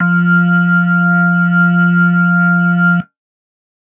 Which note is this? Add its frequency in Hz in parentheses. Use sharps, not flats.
F3 (174.6 Hz)